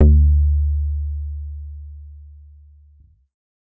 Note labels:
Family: bass; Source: synthesizer; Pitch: D2; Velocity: 75; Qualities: dark

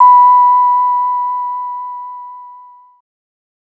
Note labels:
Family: bass; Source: synthesizer; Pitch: B5; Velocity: 75; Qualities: distorted

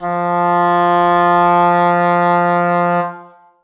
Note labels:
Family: reed; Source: acoustic; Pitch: F3; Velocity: 75; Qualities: reverb

